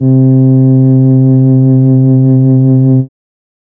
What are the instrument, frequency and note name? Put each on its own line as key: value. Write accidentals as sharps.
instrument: synthesizer keyboard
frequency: 130.8 Hz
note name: C3